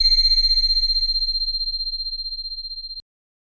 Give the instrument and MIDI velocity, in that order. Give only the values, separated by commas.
synthesizer bass, 127